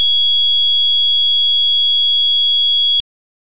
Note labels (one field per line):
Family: organ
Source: electronic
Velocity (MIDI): 127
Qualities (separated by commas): bright